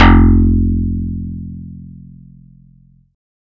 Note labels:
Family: bass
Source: synthesizer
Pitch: F1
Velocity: 75

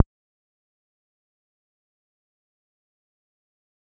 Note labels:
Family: bass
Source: synthesizer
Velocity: 127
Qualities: fast decay, percussive

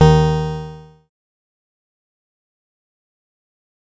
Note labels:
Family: bass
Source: synthesizer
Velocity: 25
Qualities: bright, distorted, fast decay

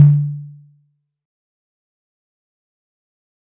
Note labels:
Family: mallet percussion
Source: acoustic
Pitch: D3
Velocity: 50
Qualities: fast decay, percussive

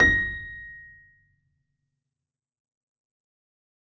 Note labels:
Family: keyboard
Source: acoustic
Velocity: 127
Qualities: reverb

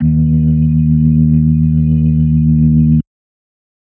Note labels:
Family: organ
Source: electronic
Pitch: D#2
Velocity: 127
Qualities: dark

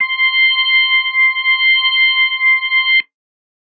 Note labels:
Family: organ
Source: electronic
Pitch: C6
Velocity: 50

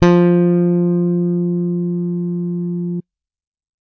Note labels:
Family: bass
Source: electronic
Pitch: F3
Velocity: 127

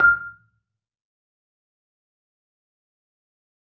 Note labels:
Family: mallet percussion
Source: acoustic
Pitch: F6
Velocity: 50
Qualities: fast decay, percussive, reverb

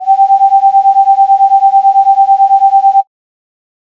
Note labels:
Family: flute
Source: synthesizer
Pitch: G5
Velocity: 127

